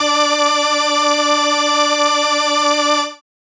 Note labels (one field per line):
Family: keyboard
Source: synthesizer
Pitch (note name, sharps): D4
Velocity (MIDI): 50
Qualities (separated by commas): bright